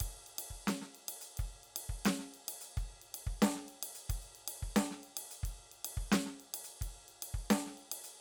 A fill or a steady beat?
beat